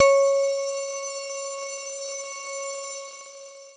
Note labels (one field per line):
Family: guitar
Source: electronic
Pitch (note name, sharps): C#5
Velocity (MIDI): 75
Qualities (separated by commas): long release